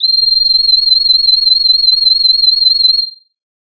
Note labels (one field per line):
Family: voice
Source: synthesizer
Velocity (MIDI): 127